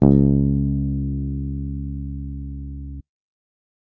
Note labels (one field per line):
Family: bass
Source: electronic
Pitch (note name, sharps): C#2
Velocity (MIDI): 127